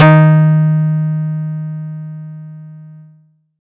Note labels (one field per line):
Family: guitar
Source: acoustic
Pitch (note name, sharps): D#3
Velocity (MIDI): 50